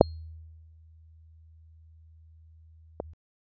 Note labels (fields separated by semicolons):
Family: keyboard; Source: electronic; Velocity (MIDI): 50; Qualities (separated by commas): dark, percussive